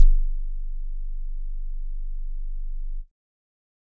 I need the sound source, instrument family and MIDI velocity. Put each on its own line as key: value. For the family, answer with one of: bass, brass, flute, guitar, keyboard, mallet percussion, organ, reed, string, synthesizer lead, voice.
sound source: electronic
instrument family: keyboard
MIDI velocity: 25